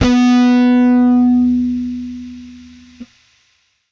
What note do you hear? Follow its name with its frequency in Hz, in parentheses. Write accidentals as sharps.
B3 (246.9 Hz)